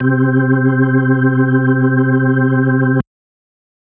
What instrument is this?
electronic organ